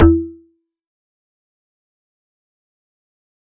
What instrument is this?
acoustic mallet percussion instrument